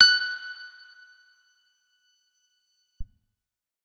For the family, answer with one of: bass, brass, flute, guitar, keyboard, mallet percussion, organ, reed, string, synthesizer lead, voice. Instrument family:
guitar